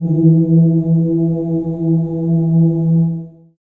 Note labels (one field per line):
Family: voice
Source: acoustic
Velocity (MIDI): 127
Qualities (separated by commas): dark, reverb